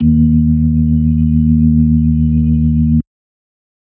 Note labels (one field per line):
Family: organ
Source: electronic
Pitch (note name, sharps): D#2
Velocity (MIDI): 50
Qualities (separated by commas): dark